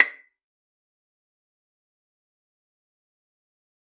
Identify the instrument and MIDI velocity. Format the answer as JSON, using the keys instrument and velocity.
{"instrument": "acoustic string instrument", "velocity": 75}